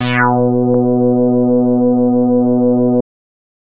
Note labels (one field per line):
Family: bass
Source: synthesizer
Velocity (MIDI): 50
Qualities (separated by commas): distorted